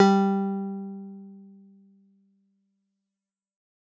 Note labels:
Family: guitar; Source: synthesizer; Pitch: G3; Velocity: 100; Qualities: dark

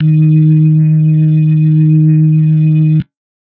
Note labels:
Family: organ; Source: electronic; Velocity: 25; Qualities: dark

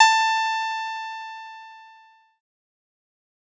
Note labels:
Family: bass; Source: synthesizer; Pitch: A5; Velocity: 50; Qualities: distorted, fast decay

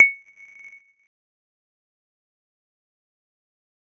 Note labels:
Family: mallet percussion; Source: electronic; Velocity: 25; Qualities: fast decay, non-linear envelope, percussive

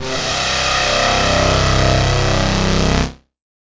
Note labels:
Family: guitar; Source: electronic; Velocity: 25

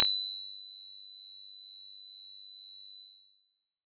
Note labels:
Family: mallet percussion; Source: acoustic; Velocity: 75; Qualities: bright, distorted

